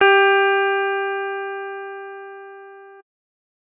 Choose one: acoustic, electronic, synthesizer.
electronic